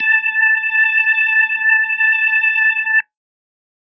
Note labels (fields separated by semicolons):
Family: organ; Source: electronic; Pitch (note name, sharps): A5; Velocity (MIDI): 50